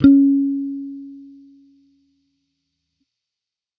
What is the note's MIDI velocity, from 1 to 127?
25